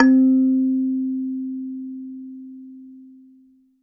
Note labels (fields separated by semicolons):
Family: mallet percussion; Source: acoustic; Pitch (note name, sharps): C4; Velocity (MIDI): 75; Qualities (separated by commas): reverb